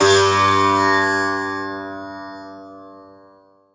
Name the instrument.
acoustic guitar